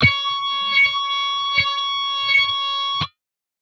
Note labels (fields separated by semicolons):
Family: guitar; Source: electronic; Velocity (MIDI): 127; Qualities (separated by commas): bright, distorted